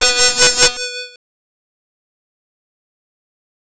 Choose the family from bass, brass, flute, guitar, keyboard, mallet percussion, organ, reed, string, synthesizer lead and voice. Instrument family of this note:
bass